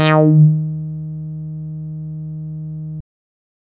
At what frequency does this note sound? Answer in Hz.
155.6 Hz